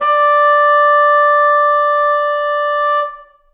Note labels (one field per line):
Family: reed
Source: acoustic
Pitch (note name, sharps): D5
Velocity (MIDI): 127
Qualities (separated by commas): reverb